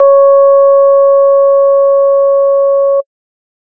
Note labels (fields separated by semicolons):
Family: organ; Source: electronic; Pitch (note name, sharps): C#5; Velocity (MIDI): 75